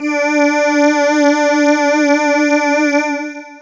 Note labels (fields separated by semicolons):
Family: voice; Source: synthesizer; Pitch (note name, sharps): D4; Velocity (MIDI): 50; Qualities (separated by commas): distorted, long release